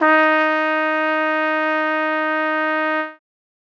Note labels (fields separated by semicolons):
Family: brass; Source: acoustic; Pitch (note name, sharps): D#4; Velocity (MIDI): 75